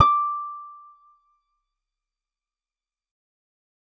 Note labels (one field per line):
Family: guitar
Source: acoustic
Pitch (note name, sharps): D6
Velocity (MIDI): 25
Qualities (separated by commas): fast decay